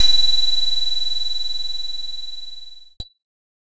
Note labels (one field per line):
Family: keyboard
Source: electronic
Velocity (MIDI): 127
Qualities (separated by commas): bright, distorted